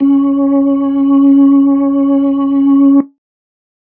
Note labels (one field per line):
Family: organ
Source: electronic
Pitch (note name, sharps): C#4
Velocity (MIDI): 127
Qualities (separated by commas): dark